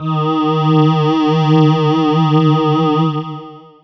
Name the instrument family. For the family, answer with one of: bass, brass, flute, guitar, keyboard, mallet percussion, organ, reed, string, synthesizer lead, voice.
voice